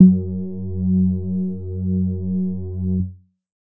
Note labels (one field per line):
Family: keyboard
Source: electronic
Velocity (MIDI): 75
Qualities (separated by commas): dark, distorted